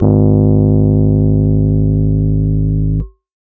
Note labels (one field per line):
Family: keyboard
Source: electronic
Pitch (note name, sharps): G#1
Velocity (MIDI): 50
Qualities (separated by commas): distorted